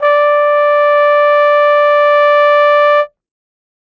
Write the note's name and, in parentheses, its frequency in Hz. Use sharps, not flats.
D5 (587.3 Hz)